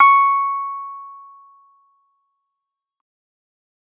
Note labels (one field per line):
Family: keyboard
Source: electronic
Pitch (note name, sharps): C#6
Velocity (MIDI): 127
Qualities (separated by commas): fast decay